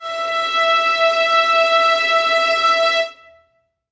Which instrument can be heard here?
acoustic string instrument